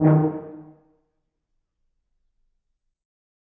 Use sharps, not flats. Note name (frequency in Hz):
D#3 (155.6 Hz)